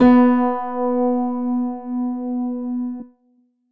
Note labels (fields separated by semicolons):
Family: keyboard; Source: electronic; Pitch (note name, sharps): B3; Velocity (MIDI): 75